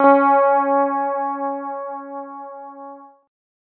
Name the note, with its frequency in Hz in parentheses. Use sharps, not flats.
C#4 (277.2 Hz)